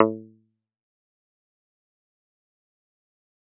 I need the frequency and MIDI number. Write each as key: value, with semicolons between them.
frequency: 110 Hz; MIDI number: 45